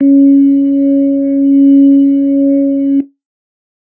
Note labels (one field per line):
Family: organ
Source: electronic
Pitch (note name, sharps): C#4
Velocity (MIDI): 75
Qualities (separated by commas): dark